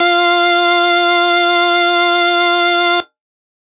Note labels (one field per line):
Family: organ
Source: electronic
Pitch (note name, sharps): F4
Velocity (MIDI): 25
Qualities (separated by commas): distorted